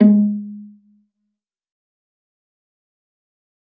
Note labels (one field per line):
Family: string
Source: acoustic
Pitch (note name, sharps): G#3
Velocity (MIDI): 25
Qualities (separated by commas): dark, fast decay, percussive, reverb